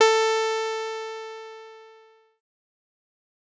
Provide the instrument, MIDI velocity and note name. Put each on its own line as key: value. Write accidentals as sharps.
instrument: synthesizer bass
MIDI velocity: 127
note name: A4